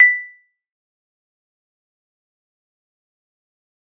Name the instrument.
acoustic mallet percussion instrument